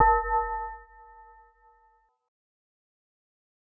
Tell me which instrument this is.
synthesizer mallet percussion instrument